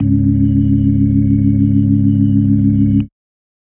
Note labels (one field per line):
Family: organ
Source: electronic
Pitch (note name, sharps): C#1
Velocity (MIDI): 50